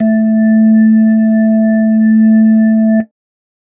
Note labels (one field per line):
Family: keyboard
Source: electronic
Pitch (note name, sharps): A3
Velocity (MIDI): 127